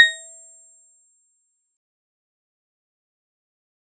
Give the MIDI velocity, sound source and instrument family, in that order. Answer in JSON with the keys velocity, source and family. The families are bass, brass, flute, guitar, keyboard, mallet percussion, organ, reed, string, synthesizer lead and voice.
{"velocity": 25, "source": "acoustic", "family": "mallet percussion"}